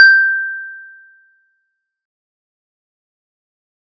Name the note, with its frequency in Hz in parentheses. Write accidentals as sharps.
G6 (1568 Hz)